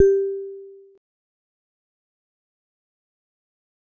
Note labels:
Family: mallet percussion; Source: acoustic; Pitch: G4; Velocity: 25; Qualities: dark, fast decay, percussive

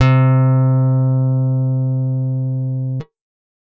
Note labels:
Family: guitar; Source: acoustic; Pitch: C3; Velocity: 50

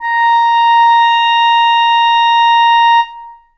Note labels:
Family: reed; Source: acoustic; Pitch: A#5; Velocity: 100; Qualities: reverb

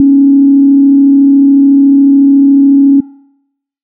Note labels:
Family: bass; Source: synthesizer; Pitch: C#4; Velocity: 50; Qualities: dark

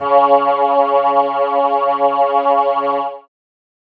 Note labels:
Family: keyboard; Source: synthesizer; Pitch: C#3; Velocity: 25

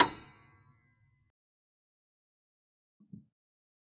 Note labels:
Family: keyboard; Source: acoustic; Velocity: 25; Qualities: fast decay, percussive

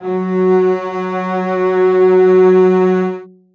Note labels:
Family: string; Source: acoustic; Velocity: 100; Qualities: reverb

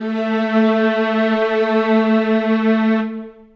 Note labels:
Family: string; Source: acoustic; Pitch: A3; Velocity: 75; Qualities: long release, reverb

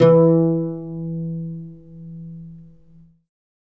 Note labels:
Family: guitar; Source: acoustic; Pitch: E3; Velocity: 50; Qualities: reverb

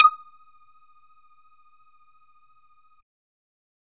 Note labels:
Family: bass; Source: synthesizer; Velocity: 50; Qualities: percussive

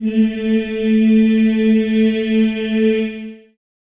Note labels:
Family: voice; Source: acoustic; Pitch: A3; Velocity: 50; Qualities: reverb

